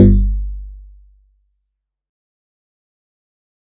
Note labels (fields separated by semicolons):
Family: guitar; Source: synthesizer; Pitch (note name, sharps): G1; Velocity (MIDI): 100; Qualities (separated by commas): dark, fast decay